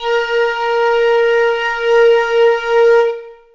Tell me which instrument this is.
acoustic flute